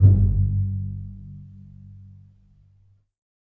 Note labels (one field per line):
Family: string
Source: acoustic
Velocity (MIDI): 75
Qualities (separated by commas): dark, reverb